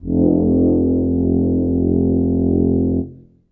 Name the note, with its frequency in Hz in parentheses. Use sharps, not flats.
F1 (43.65 Hz)